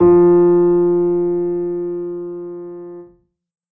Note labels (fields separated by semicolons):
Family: keyboard; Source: acoustic; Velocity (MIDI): 50; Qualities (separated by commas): reverb